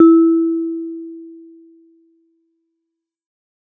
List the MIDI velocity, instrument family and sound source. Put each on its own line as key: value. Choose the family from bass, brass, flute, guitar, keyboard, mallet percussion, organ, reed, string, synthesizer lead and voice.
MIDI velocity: 50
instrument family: mallet percussion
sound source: acoustic